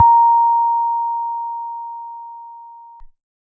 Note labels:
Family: keyboard; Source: electronic; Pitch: A#5; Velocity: 25

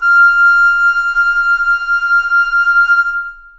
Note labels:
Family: flute; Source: acoustic; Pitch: F6; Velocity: 100; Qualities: long release, reverb

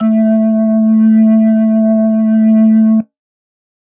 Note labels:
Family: organ; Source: electronic; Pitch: A3; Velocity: 75; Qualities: distorted

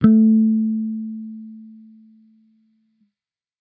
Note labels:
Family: bass; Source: electronic; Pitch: A3; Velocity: 25

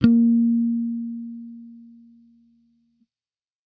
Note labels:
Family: bass; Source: electronic; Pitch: A#3; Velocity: 100

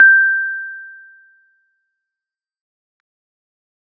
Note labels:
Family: keyboard; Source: electronic; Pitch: G6; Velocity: 75; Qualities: fast decay

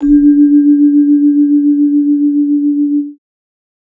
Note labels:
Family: mallet percussion; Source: acoustic; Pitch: D4; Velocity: 25; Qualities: multiphonic

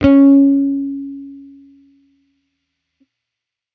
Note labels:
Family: bass; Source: electronic; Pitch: C#4; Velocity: 75; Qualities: distorted

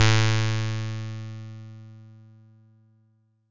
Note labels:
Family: bass; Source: synthesizer; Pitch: A2; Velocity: 127; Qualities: bright, distorted

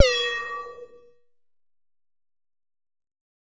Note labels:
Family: bass; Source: synthesizer; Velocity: 75; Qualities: bright, distorted

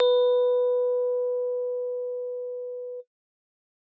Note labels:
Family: keyboard; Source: acoustic; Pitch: B4; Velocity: 75

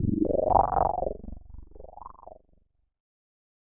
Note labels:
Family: keyboard; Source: electronic; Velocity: 75; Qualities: distorted, non-linear envelope

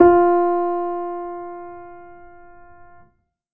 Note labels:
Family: keyboard; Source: acoustic; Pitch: F4; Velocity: 50; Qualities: reverb

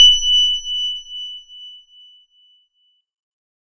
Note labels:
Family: organ; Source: electronic; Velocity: 75; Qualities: bright

